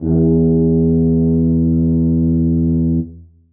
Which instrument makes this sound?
acoustic brass instrument